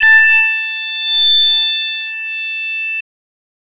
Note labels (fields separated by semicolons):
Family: voice; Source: synthesizer; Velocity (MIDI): 25; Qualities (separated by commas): bright, distorted